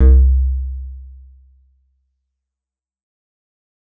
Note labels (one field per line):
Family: guitar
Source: electronic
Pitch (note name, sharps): C2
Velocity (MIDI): 50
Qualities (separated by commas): dark, fast decay, reverb